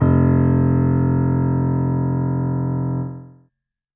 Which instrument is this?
acoustic keyboard